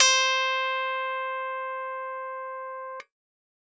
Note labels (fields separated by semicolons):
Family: keyboard; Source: electronic; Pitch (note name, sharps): C5; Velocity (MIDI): 127